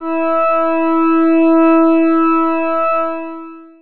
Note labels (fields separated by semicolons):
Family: organ; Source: electronic; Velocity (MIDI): 25; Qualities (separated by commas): distorted, long release